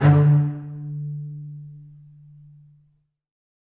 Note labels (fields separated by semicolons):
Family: string; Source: acoustic; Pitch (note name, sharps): D3; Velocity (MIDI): 127; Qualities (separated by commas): reverb